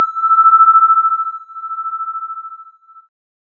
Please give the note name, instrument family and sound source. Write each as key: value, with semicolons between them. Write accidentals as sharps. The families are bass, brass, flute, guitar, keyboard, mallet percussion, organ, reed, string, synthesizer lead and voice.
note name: E6; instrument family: keyboard; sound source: electronic